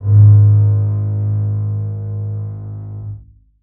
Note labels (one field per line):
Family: string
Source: acoustic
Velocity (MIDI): 127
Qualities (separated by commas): reverb